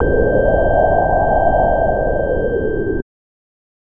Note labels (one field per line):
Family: bass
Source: synthesizer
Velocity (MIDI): 25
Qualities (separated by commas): distorted